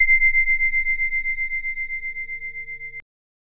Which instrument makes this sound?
synthesizer bass